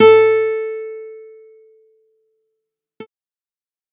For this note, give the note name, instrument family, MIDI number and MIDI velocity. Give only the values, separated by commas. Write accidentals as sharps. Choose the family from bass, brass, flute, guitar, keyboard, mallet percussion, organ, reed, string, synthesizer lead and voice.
A4, guitar, 69, 100